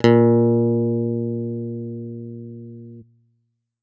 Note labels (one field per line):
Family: guitar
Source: electronic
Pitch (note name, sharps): A#2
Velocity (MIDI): 100